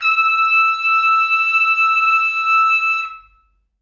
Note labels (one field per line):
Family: brass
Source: acoustic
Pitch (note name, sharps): E6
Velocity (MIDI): 25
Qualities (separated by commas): reverb